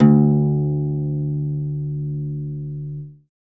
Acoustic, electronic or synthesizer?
acoustic